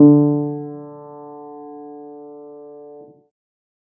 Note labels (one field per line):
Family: keyboard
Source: acoustic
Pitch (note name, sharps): D3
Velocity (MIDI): 50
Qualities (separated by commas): reverb